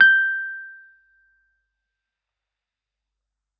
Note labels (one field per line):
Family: keyboard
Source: electronic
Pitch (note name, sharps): G6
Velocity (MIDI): 127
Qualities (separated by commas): fast decay